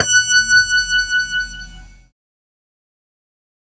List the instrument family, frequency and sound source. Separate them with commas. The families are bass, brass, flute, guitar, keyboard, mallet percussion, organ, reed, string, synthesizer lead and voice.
keyboard, 1480 Hz, synthesizer